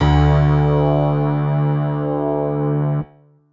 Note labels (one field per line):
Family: keyboard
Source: electronic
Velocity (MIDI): 127